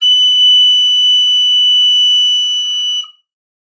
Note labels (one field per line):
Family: flute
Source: acoustic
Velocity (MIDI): 75